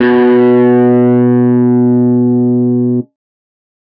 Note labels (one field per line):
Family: guitar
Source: electronic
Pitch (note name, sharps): B2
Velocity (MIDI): 100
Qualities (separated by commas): distorted